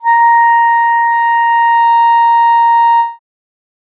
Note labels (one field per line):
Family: reed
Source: acoustic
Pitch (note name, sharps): A#5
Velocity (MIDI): 25